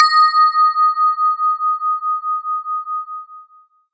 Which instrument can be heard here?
synthesizer guitar